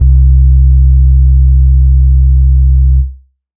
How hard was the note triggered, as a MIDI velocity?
127